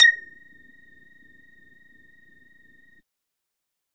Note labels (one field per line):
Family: bass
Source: synthesizer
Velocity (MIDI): 75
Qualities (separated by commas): percussive